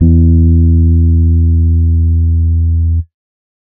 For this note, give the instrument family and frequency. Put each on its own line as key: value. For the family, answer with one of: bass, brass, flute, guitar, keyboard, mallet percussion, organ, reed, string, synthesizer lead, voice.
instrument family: keyboard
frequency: 82.41 Hz